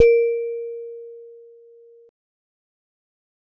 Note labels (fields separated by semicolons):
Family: mallet percussion; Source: acoustic; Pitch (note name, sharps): A#4; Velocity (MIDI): 25; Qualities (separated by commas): fast decay